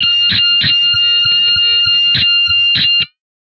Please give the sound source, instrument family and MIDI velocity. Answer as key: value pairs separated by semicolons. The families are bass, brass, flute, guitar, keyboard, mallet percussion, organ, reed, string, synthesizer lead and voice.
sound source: synthesizer; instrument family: guitar; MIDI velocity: 75